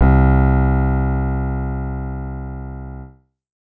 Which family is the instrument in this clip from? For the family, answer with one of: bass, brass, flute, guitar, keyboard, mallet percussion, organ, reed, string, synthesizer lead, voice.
keyboard